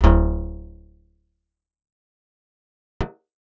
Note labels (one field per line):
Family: guitar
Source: acoustic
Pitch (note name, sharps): D1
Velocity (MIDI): 25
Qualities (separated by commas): fast decay, reverb